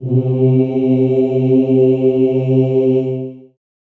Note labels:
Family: voice; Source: acoustic; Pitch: C3; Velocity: 50; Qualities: dark, long release, reverb

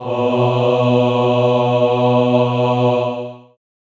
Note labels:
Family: voice; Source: acoustic; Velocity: 100; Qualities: reverb

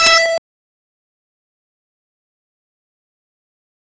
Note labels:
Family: bass; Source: synthesizer; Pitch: E5; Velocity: 127; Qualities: bright, distorted, fast decay, percussive

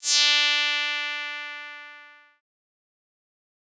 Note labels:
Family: bass; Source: synthesizer; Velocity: 127; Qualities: bright, distorted, fast decay

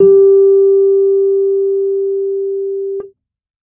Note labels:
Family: keyboard; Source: electronic; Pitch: G4; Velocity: 50

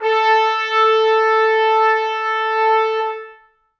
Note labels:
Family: brass; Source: acoustic; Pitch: A4; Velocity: 100; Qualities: reverb

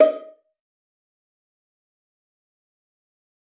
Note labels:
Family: string; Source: acoustic; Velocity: 75; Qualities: fast decay, percussive, reverb

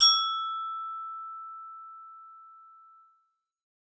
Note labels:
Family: bass; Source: synthesizer; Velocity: 25; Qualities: distorted

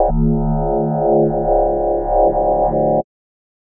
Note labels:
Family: mallet percussion; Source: synthesizer; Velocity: 100; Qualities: multiphonic, non-linear envelope

